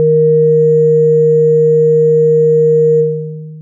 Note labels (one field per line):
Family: synthesizer lead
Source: synthesizer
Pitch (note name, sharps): D#3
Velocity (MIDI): 75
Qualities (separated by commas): long release